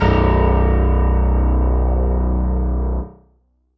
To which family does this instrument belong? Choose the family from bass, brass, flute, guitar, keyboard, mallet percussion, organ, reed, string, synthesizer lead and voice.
keyboard